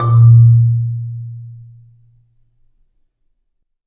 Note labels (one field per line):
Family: mallet percussion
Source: acoustic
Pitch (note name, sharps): A#2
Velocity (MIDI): 50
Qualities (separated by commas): reverb